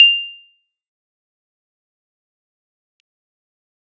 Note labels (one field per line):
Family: keyboard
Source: electronic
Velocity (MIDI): 75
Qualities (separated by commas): bright, fast decay, percussive